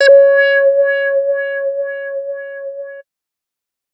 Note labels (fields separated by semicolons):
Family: bass; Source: synthesizer; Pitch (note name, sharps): C#5; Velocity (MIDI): 100; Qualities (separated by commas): distorted